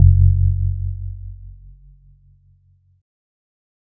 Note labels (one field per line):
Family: keyboard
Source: electronic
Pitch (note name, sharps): F#1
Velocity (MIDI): 75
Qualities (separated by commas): dark